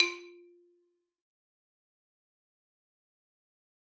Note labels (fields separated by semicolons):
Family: mallet percussion; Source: acoustic; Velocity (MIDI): 25; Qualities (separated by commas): fast decay, percussive, reverb